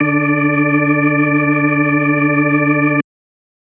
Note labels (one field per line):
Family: organ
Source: electronic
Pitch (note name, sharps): D3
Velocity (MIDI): 100